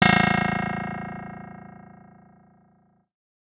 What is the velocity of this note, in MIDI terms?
25